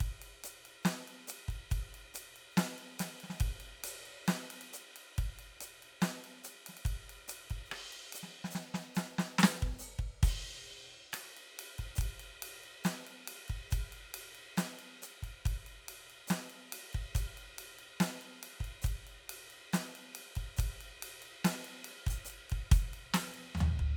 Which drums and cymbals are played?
ride, closed hi-hat, open hi-hat, hi-hat pedal, snare, cross-stick, floor tom and kick